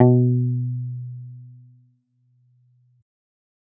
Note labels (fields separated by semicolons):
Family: bass; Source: synthesizer; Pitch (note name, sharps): B2; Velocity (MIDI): 75